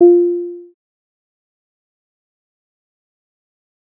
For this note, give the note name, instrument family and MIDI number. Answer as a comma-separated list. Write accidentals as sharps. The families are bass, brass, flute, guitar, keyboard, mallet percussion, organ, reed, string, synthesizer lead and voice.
F4, bass, 65